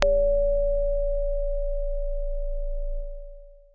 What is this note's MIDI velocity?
50